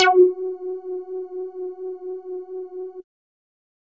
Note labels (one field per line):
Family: bass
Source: synthesizer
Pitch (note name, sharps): F#4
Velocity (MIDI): 100